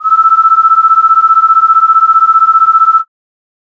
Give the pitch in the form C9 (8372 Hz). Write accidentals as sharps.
E6 (1319 Hz)